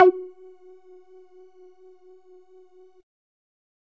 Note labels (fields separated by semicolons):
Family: bass; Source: synthesizer; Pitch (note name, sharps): F#4; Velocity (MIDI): 50; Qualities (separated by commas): percussive